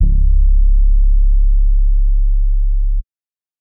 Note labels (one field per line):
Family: bass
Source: synthesizer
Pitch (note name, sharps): C#1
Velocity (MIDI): 25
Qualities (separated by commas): dark